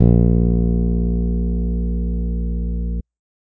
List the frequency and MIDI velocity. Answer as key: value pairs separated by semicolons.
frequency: 58.27 Hz; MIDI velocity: 127